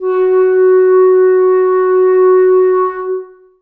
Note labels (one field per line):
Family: reed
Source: acoustic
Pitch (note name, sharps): F#4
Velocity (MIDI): 75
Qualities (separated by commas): long release, reverb